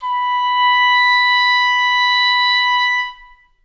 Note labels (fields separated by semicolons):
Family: reed; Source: acoustic; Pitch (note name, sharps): B5; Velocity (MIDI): 75; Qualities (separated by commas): reverb